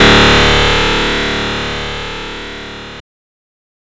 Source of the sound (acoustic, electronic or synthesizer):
synthesizer